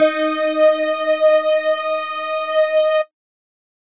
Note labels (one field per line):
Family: mallet percussion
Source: electronic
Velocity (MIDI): 127